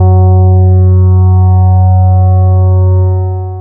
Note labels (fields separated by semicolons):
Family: bass; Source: synthesizer; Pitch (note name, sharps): F#2; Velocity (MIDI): 75; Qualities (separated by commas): long release